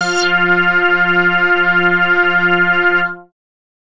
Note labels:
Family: bass; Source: synthesizer; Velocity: 127; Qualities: bright, distorted

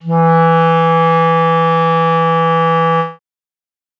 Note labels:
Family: reed; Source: acoustic; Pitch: E3; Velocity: 127; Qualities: dark

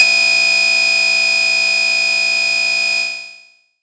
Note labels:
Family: bass; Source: synthesizer; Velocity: 75; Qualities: bright, distorted, long release

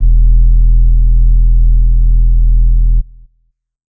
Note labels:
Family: flute; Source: acoustic; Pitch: E1; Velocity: 75; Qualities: dark

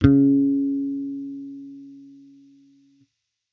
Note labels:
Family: bass; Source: electronic; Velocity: 25

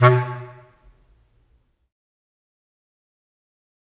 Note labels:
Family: reed; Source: acoustic; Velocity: 25; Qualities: fast decay, percussive, reverb

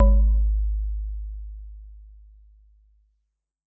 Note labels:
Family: mallet percussion; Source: acoustic; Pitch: G#1; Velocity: 50; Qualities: dark, reverb

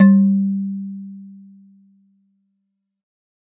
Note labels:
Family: mallet percussion; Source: acoustic; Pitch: G3; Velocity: 75

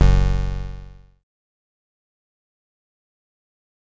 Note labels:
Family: bass; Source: synthesizer; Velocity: 50; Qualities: bright, distorted, fast decay

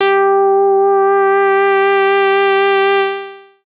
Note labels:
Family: bass; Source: synthesizer; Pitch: G4; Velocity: 50; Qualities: distorted, long release

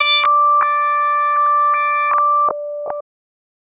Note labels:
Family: bass; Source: synthesizer; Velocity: 127; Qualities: tempo-synced

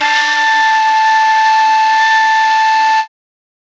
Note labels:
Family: flute; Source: acoustic; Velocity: 75; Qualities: bright

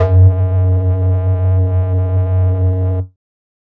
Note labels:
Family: flute; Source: synthesizer; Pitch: F#2; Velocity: 127; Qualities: distorted

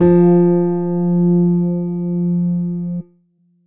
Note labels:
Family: keyboard; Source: electronic; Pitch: F3; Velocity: 50; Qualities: dark

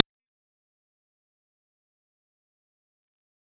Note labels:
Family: bass; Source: synthesizer; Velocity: 50; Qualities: fast decay, percussive

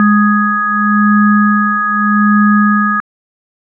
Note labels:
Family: organ; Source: electronic; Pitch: G#3; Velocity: 127

